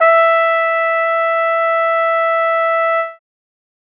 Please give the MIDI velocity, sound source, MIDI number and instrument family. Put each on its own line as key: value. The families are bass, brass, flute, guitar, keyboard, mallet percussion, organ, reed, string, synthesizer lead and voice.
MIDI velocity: 50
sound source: acoustic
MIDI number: 76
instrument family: brass